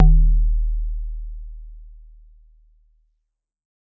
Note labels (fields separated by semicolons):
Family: mallet percussion; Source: acoustic; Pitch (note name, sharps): D#1; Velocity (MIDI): 50; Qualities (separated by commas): dark